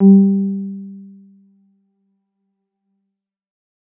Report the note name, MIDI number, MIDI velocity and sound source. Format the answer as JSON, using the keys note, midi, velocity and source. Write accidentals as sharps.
{"note": "G3", "midi": 55, "velocity": 75, "source": "electronic"}